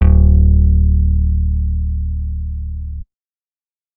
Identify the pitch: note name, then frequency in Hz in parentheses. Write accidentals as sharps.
D1 (36.71 Hz)